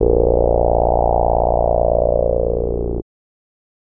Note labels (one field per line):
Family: bass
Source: synthesizer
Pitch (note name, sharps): A#0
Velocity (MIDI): 50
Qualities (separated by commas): distorted